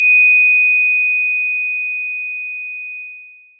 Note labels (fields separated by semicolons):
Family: mallet percussion; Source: electronic; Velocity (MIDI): 75; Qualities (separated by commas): bright, long release, multiphonic